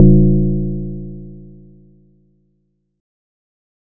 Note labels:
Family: mallet percussion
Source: acoustic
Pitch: A0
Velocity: 25

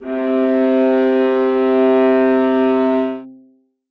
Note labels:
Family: string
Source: acoustic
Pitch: C3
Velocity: 50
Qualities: reverb

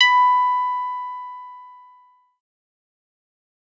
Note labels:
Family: synthesizer lead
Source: synthesizer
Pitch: B5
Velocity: 25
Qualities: distorted, fast decay

